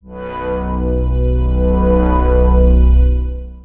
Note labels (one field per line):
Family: synthesizer lead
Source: synthesizer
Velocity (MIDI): 50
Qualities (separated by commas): bright, long release, non-linear envelope